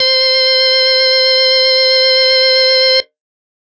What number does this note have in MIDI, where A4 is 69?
72